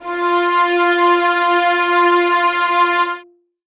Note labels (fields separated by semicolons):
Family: string; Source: acoustic; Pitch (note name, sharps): F4; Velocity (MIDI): 50; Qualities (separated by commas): reverb